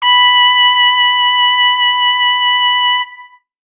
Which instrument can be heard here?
acoustic brass instrument